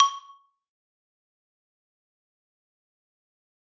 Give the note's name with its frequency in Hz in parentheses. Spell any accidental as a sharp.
C#6 (1109 Hz)